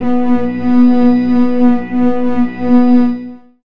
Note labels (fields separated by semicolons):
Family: organ; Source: electronic; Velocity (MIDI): 50; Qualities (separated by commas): long release, reverb